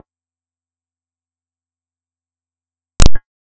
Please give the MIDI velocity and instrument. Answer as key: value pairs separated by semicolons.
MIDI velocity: 75; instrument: synthesizer bass